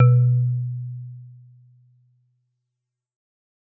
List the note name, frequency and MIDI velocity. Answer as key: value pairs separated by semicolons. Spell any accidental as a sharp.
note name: B2; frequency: 123.5 Hz; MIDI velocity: 100